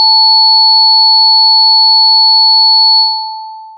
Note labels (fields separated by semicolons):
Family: synthesizer lead; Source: synthesizer; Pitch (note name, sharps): A5; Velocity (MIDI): 100; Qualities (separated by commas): bright, long release